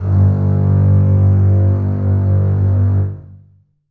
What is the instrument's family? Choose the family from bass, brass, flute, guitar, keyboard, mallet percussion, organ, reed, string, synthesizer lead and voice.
string